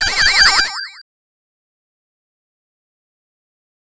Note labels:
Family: bass; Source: synthesizer; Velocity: 127; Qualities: bright, distorted, fast decay, multiphonic

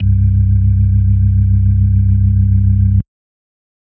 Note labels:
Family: organ; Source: electronic; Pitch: C1; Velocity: 75; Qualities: dark

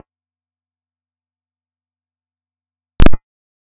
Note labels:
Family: bass; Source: synthesizer; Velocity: 100; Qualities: percussive, reverb

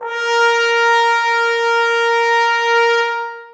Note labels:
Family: brass; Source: acoustic; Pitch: A#4; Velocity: 127; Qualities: bright, long release, reverb

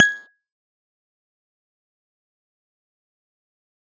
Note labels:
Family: guitar; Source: electronic; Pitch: G#6; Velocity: 75; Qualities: fast decay, percussive

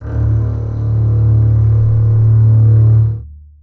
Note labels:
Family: string; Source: acoustic; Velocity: 100; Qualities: long release, reverb

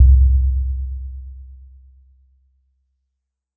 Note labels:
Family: mallet percussion; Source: acoustic; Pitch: C2; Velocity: 50; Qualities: dark, reverb

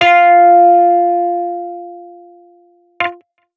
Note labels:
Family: guitar; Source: electronic; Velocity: 127; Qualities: distorted

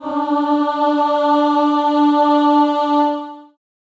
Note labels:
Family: voice; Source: acoustic; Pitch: D4; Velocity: 127; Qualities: long release, reverb

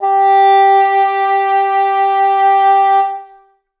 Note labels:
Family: reed; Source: acoustic; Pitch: G4; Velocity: 127; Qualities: reverb

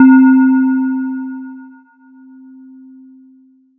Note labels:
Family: mallet percussion; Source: electronic; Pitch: C4; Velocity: 50; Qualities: long release, multiphonic

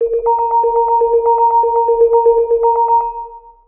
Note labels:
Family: mallet percussion; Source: synthesizer; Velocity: 25; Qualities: dark, long release, multiphonic, percussive, tempo-synced

